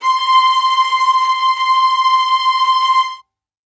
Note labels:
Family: string; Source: acoustic; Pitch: C6; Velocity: 127; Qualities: bright, non-linear envelope, reverb

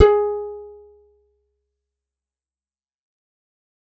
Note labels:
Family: guitar; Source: acoustic; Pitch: G#4; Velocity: 100; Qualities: fast decay

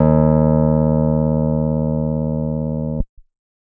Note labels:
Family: keyboard; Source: electronic; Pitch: D#2; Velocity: 100; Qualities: distorted

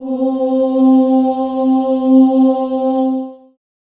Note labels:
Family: voice; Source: acoustic; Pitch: C4; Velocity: 25; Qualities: dark, long release, reverb

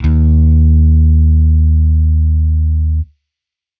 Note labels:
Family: bass; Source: electronic; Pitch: D#2; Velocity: 50; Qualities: distorted

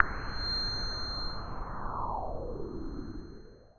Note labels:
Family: synthesizer lead; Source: synthesizer; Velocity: 50

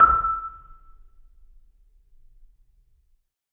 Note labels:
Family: mallet percussion; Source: acoustic; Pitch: E6; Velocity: 75; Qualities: percussive, reverb

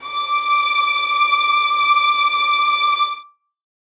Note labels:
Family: string; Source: acoustic; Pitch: D6; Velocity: 50; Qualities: reverb

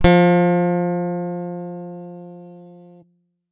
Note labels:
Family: guitar; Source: electronic; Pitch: F3; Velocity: 127

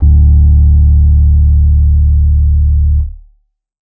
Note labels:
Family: keyboard; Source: electronic; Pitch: D1; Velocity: 50; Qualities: distorted

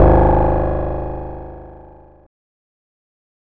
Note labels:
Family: guitar; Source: electronic; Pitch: G#0; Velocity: 100; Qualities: bright, distorted, fast decay

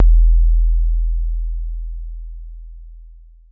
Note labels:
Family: keyboard; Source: electronic; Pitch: E1; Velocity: 50; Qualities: dark, long release

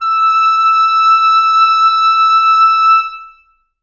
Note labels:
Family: reed; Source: acoustic; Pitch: E6; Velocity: 127; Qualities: reverb

